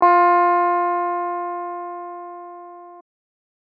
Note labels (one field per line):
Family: keyboard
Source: electronic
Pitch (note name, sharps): F4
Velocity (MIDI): 25